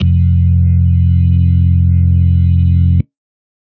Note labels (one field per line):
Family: organ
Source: electronic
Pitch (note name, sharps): F1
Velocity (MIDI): 25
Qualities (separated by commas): dark